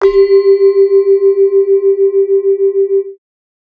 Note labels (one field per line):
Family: mallet percussion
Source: acoustic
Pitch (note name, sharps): G4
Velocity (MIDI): 127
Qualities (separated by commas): multiphonic